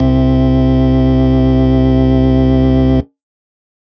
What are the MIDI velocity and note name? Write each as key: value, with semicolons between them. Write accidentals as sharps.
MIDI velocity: 75; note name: C2